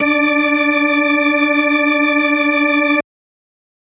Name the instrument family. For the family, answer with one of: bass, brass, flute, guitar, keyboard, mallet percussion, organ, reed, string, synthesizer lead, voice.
organ